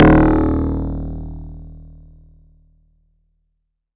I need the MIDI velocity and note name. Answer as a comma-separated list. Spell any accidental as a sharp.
127, D#1